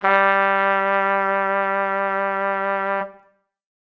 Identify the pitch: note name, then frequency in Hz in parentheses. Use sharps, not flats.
G3 (196 Hz)